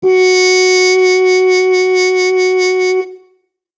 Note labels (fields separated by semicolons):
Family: brass; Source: acoustic; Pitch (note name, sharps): F#4; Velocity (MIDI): 100; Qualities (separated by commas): bright